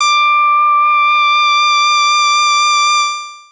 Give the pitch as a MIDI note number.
86